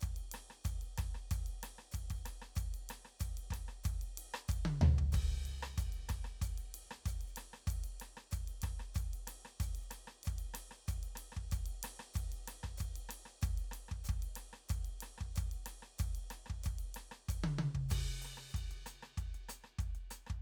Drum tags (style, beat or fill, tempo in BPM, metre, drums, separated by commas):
Afrobeat, beat, 94 BPM, 4/4, crash, ride, closed hi-hat, open hi-hat, hi-hat pedal, cross-stick, high tom, floor tom, kick